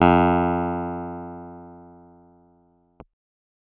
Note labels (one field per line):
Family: keyboard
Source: electronic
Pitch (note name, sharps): F2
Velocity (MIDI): 100